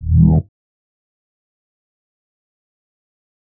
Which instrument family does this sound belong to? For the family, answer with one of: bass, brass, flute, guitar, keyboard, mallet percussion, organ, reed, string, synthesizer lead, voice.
bass